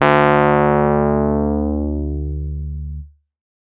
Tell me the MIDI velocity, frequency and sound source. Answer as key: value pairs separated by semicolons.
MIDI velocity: 100; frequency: 73.42 Hz; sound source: electronic